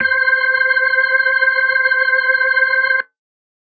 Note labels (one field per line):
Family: organ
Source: electronic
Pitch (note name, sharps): C5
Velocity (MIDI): 75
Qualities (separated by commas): reverb